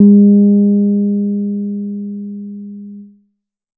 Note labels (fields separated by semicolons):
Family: bass; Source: synthesizer; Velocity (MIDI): 50; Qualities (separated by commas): dark